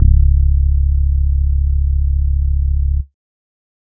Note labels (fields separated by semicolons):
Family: bass; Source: synthesizer; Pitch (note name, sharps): C#1; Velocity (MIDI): 50